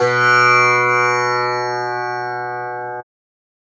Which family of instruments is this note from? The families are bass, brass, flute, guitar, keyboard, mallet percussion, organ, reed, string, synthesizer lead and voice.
guitar